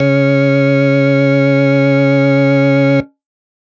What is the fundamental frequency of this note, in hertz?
138.6 Hz